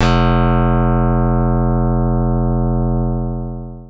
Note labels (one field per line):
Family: keyboard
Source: electronic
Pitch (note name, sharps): F1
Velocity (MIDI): 50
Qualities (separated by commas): bright, long release